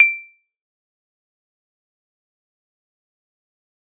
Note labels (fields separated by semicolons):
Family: mallet percussion; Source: acoustic; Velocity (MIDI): 75; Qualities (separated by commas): fast decay, percussive